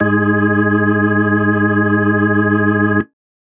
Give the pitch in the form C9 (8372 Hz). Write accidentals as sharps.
G#2 (103.8 Hz)